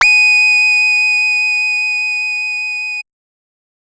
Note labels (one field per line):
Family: bass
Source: synthesizer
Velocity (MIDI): 75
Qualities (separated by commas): bright, distorted